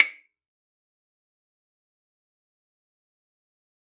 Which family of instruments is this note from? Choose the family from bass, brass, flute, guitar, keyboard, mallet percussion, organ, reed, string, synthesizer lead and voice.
string